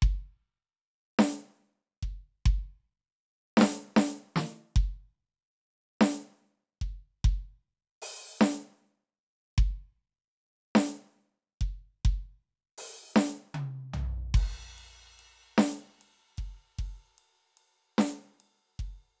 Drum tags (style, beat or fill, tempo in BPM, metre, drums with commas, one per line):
rock
beat
50 BPM
4/4
crash, ride, open hi-hat, hi-hat pedal, snare, high tom, floor tom, kick